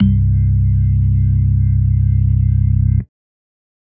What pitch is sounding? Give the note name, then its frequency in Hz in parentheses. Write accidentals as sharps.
C1 (32.7 Hz)